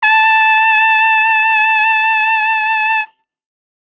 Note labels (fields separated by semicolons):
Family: brass; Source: acoustic; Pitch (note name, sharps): A5; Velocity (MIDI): 100